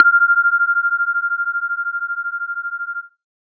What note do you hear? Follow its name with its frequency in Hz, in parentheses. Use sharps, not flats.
F6 (1397 Hz)